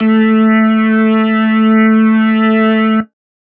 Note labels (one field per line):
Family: organ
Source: electronic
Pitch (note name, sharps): A3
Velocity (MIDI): 100